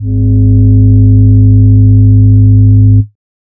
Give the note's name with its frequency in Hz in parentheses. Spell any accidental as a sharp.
G#1 (51.91 Hz)